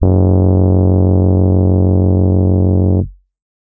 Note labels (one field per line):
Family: keyboard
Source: electronic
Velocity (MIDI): 75